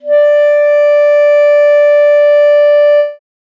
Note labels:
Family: reed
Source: acoustic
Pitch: D5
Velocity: 75

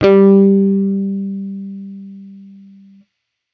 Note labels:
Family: bass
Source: electronic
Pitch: G3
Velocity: 75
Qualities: distorted

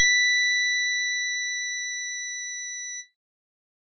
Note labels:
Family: organ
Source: electronic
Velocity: 100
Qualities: bright

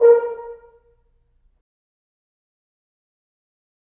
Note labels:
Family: brass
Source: acoustic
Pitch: A#4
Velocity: 25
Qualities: fast decay, percussive, reverb

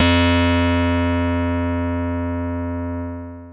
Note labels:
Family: keyboard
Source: electronic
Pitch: F2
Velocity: 25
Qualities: distorted, long release

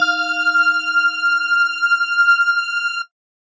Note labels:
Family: mallet percussion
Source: electronic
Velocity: 100

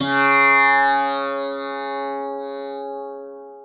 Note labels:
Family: guitar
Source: acoustic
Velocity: 127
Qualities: bright, long release, multiphonic, reverb

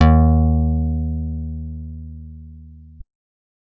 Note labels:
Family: guitar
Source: acoustic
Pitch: D#2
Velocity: 75

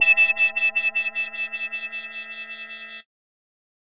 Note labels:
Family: bass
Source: synthesizer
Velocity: 127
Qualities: bright, distorted

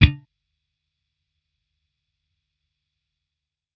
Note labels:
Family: bass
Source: electronic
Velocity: 100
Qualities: percussive

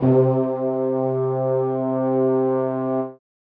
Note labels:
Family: brass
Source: acoustic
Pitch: C3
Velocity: 25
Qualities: reverb

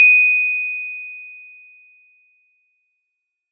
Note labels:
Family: mallet percussion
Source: acoustic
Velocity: 100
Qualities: bright

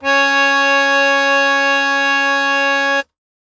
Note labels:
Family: keyboard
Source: acoustic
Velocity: 50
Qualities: bright

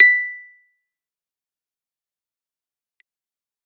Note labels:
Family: keyboard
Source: electronic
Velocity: 75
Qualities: fast decay, percussive

